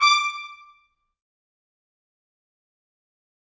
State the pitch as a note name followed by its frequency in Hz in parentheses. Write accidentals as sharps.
D6 (1175 Hz)